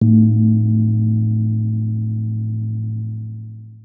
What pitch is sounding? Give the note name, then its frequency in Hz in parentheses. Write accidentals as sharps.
A2 (110 Hz)